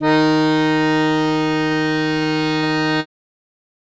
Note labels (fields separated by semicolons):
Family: reed; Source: acoustic; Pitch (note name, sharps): D#3; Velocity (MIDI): 25